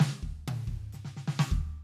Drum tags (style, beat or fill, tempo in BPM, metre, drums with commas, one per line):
Purdie shuffle
fill
130 BPM
4/4
percussion, snare, high tom, kick